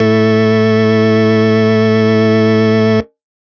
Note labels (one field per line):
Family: organ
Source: electronic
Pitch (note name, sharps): A2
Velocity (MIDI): 75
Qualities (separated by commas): distorted